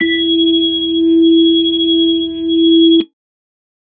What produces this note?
electronic organ